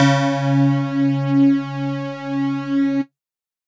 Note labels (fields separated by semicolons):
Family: mallet percussion; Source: electronic; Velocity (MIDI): 50